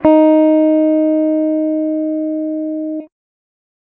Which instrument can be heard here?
electronic guitar